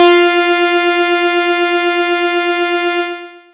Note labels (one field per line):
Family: bass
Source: synthesizer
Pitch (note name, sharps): F4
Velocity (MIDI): 100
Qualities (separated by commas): bright, distorted, long release